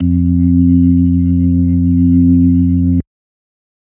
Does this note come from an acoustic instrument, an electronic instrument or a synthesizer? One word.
electronic